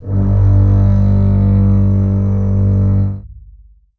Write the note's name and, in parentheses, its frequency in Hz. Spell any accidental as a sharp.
G1 (49 Hz)